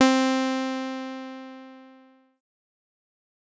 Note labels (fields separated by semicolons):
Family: bass; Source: synthesizer; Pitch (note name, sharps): C4; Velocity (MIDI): 127; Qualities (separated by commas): bright, distorted, fast decay